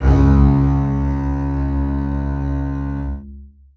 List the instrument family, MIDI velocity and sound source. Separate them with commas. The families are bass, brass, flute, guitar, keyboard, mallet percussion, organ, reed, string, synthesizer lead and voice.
string, 127, acoustic